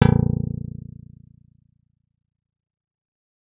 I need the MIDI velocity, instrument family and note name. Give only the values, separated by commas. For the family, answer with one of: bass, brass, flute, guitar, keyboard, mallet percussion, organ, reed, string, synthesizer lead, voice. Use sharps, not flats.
50, guitar, A#0